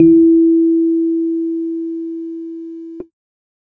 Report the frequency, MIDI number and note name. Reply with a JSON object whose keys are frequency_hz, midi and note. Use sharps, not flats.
{"frequency_hz": 329.6, "midi": 64, "note": "E4"}